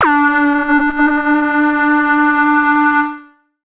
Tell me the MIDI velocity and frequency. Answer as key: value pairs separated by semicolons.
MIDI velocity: 50; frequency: 293.7 Hz